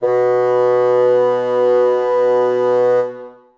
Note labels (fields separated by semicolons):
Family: reed; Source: acoustic; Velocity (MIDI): 127; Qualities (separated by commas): reverb